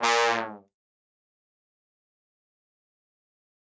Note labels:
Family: brass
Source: acoustic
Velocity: 25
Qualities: bright, fast decay, reverb

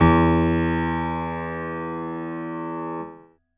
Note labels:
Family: keyboard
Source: acoustic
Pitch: E2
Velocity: 75

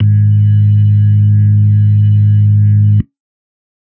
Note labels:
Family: organ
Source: electronic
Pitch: G#2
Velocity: 75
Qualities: dark

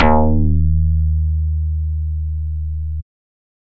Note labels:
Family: bass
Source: synthesizer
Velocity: 75

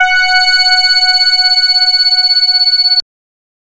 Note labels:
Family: bass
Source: synthesizer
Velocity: 127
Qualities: bright, distorted, multiphonic

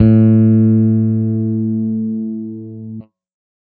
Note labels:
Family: bass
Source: electronic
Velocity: 50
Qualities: dark

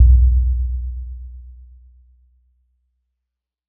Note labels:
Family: mallet percussion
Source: acoustic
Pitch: B1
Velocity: 50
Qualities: dark, reverb

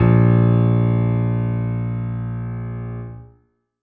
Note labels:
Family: keyboard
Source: acoustic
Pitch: A#1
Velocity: 100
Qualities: reverb

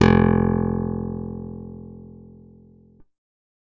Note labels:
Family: keyboard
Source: electronic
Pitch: F1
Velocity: 127

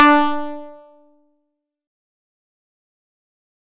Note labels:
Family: guitar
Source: acoustic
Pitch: D4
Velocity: 75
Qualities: distorted, fast decay

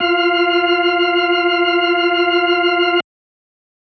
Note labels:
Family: organ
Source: electronic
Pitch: F4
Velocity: 25

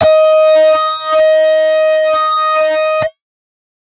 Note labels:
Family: guitar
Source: synthesizer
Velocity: 127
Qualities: bright, distorted

